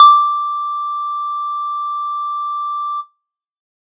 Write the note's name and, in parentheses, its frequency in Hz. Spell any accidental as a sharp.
D6 (1175 Hz)